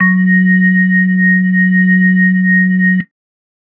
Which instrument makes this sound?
electronic organ